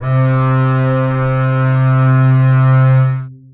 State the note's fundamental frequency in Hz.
130.8 Hz